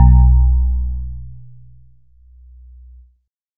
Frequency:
61.74 Hz